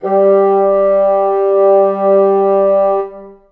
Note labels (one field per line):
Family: reed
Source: acoustic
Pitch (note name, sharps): G3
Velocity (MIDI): 100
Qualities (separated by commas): reverb